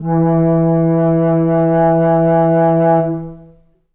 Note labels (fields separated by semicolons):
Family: flute; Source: acoustic; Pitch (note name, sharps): E3; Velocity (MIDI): 75; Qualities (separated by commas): long release, reverb